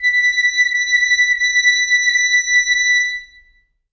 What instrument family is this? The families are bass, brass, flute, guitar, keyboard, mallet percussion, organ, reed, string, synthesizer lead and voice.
reed